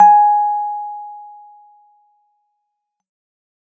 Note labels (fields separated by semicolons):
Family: keyboard; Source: electronic; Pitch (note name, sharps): G#5; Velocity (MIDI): 25